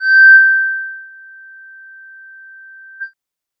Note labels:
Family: bass; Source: synthesizer; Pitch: G6; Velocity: 100

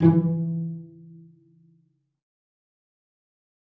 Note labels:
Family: string; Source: acoustic; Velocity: 100; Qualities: dark, fast decay, reverb

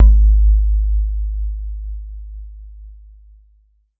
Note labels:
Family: mallet percussion; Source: acoustic; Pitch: G#1; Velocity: 75

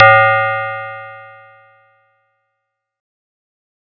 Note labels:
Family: mallet percussion; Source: acoustic; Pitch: A2; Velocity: 100

